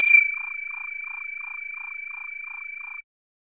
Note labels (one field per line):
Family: bass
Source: synthesizer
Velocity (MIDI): 127